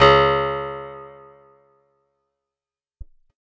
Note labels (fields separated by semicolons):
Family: guitar; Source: acoustic; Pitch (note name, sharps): C#2; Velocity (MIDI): 75; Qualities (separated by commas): fast decay